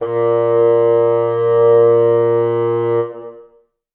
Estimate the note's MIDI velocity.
127